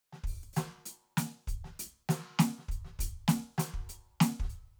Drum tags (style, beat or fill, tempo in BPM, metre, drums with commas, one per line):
funk
beat
100 BPM
4/4
closed hi-hat, open hi-hat, hi-hat pedal, snare, kick